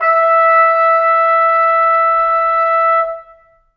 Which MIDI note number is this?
76